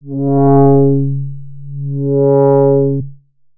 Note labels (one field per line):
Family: bass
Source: synthesizer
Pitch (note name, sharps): C#3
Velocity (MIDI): 25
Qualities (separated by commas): distorted, tempo-synced